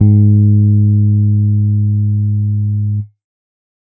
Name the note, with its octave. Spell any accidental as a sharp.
G#2